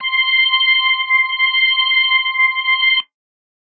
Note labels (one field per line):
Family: organ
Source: electronic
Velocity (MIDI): 75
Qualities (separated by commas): distorted